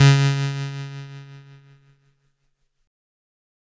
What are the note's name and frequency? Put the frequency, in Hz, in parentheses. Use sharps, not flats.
C#3 (138.6 Hz)